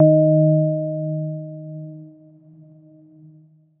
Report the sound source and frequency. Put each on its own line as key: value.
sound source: electronic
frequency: 155.6 Hz